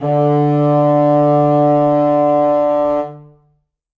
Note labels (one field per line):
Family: reed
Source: acoustic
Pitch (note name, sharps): D3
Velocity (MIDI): 75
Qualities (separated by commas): reverb